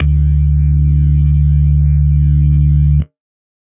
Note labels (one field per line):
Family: organ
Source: electronic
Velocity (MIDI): 25